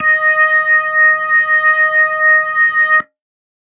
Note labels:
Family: organ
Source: electronic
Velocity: 100

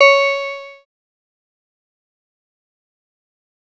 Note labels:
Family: synthesizer lead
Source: synthesizer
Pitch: C#5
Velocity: 50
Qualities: distorted, fast decay

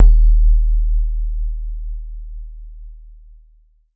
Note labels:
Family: mallet percussion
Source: acoustic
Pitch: D#1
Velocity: 75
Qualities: long release

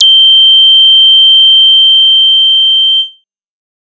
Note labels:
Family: bass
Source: synthesizer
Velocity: 100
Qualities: bright, distorted

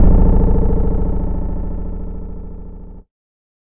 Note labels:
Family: guitar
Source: electronic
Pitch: A-1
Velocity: 25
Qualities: bright, distorted

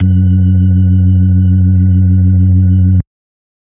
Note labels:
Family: organ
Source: electronic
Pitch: F#2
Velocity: 100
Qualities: dark

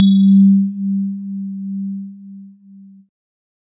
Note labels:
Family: keyboard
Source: electronic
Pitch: G3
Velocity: 127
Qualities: multiphonic

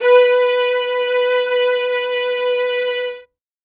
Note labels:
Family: string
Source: acoustic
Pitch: B4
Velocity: 127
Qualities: reverb

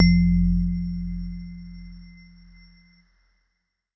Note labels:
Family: keyboard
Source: electronic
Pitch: F1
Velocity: 127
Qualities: dark

